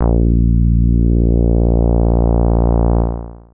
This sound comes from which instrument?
synthesizer bass